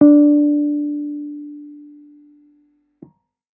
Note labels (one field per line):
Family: keyboard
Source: electronic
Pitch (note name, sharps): D4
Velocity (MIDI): 50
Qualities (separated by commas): dark